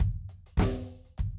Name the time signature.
4/4